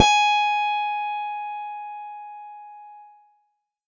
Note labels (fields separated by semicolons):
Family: keyboard; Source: electronic; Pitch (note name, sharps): G#5; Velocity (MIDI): 25